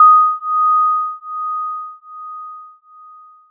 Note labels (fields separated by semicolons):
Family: mallet percussion; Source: electronic; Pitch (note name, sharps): D#6; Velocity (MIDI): 100; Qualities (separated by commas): bright, multiphonic